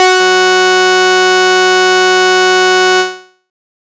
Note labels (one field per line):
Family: bass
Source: synthesizer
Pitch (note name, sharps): F#4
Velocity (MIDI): 50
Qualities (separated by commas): bright, distorted